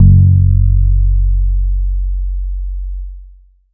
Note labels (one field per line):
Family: bass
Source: synthesizer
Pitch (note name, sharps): F#1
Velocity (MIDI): 25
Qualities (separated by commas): distorted, long release